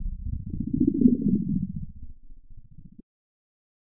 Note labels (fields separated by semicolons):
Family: keyboard; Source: electronic; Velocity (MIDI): 25; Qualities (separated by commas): distorted, non-linear envelope